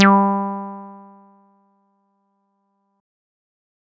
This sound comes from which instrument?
synthesizer bass